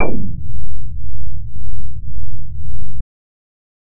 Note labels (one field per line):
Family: bass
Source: synthesizer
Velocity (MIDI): 50